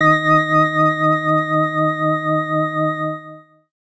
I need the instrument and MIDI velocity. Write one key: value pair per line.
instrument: electronic organ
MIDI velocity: 50